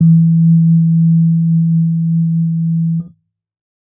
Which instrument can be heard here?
electronic keyboard